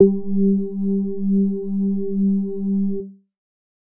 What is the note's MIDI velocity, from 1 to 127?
50